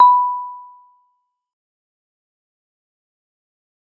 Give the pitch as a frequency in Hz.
987.8 Hz